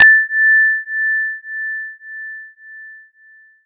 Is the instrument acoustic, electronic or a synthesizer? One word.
electronic